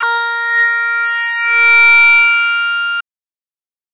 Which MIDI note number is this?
70